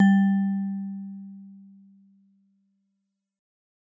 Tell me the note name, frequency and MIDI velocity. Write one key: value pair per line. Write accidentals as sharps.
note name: G3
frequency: 196 Hz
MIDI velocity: 100